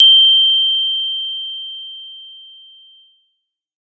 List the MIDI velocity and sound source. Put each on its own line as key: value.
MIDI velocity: 127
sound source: acoustic